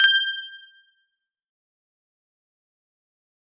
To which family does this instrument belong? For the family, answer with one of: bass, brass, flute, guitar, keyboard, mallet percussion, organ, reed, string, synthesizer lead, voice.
guitar